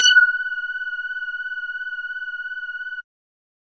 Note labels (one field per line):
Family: bass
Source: synthesizer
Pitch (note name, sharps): F#6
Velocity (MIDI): 127